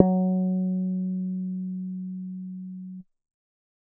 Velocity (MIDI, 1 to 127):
127